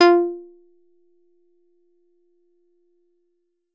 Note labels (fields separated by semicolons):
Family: guitar; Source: synthesizer; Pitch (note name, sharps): F4; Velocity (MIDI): 127; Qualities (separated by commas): percussive